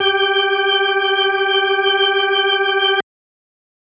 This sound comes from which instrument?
electronic organ